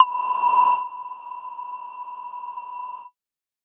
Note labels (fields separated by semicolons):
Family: mallet percussion; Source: electronic; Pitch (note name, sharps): B5; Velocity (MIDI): 127; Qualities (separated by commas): non-linear envelope